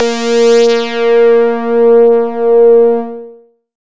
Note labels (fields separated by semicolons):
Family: bass; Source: synthesizer; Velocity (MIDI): 100; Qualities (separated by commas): bright, distorted, long release